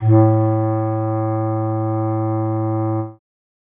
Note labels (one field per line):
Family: reed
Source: acoustic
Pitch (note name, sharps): A2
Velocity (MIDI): 25